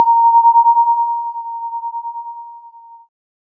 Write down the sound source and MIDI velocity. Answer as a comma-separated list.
electronic, 25